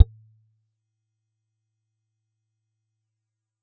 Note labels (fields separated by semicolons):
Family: guitar; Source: acoustic; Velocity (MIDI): 100; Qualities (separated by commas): percussive